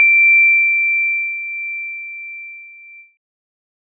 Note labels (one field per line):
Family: keyboard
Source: electronic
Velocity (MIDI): 50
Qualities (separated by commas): multiphonic